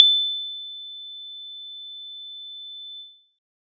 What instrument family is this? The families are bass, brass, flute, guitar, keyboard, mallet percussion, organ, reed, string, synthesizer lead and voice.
guitar